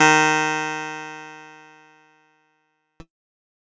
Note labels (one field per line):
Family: keyboard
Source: electronic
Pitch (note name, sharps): D#3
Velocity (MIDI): 100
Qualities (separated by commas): bright